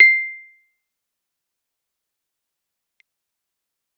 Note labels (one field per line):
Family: keyboard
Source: electronic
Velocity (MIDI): 50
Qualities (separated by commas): fast decay, percussive